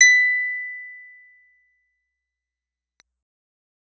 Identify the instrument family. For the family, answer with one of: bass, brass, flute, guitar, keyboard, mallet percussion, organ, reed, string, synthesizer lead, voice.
keyboard